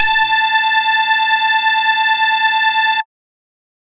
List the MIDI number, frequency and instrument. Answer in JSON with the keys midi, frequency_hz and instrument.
{"midi": 81, "frequency_hz": 880, "instrument": "synthesizer bass"}